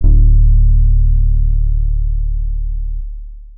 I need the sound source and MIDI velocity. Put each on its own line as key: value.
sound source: electronic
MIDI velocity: 25